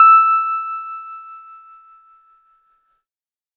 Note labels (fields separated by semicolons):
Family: keyboard; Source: electronic; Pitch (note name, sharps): E6; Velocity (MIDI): 75